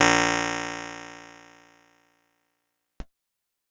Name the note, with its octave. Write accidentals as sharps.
A#1